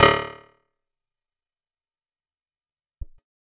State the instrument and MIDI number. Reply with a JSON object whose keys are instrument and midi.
{"instrument": "acoustic guitar", "midi": 26}